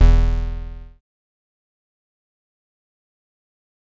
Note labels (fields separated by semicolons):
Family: bass; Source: synthesizer; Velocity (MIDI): 25; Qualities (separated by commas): bright, distorted, fast decay